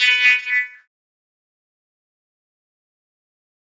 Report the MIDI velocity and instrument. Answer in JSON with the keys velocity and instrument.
{"velocity": 100, "instrument": "electronic keyboard"}